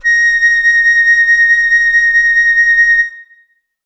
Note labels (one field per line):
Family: flute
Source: acoustic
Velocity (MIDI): 75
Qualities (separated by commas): reverb